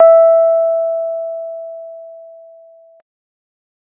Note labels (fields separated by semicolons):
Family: keyboard; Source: electronic; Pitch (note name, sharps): E5; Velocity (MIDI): 25; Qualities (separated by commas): dark